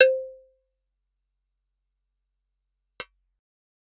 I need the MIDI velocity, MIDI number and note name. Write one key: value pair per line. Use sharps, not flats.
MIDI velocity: 100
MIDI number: 72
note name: C5